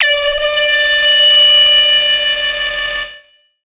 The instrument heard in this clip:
synthesizer lead